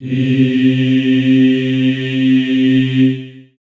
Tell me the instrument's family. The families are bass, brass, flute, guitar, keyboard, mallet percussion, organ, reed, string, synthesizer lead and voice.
voice